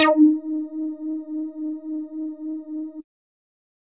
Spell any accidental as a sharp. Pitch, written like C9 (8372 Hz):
D#4 (311.1 Hz)